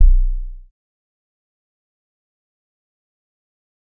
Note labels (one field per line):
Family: bass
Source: synthesizer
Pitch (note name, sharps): B0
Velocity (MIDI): 127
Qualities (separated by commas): dark, fast decay, percussive